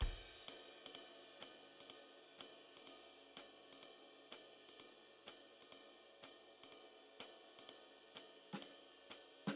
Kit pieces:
crash, ride, hi-hat pedal, snare and kick